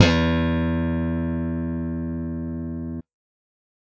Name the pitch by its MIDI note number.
40